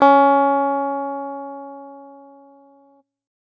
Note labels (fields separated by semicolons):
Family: guitar; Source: electronic; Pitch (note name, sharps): C#4; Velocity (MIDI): 50